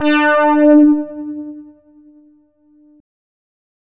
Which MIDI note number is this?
62